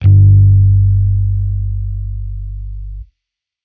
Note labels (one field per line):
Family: bass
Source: electronic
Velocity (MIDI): 25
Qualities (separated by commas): distorted